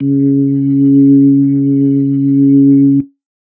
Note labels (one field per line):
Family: organ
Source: electronic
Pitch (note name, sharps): C#3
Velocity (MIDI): 127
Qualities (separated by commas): dark